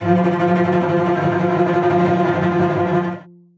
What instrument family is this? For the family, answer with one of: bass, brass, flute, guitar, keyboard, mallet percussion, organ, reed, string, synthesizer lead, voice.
string